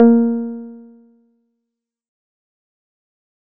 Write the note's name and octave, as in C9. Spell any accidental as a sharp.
A#3